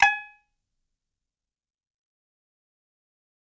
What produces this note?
acoustic guitar